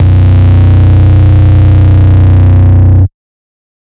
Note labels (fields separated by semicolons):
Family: bass; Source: synthesizer; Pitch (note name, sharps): B0; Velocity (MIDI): 100; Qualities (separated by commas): bright, distorted, multiphonic